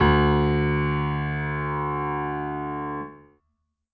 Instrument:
acoustic keyboard